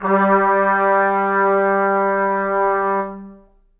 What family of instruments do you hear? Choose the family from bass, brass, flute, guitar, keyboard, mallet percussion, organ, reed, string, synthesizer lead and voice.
brass